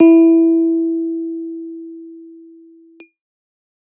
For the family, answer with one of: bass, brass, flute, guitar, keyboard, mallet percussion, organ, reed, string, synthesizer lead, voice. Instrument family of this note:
keyboard